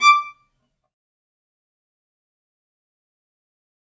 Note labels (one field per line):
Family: string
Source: acoustic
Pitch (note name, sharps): D6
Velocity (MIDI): 25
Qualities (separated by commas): fast decay, percussive, reverb